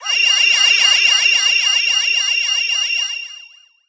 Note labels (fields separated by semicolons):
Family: voice; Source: synthesizer; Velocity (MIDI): 75; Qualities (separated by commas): bright, distorted, long release